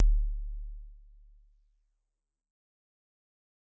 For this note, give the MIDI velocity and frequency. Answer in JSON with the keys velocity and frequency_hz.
{"velocity": 127, "frequency_hz": 36.71}